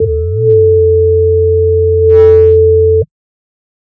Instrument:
synthesizer bass